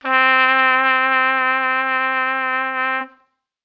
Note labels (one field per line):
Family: brass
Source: acoustic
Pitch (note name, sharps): C4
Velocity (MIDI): 50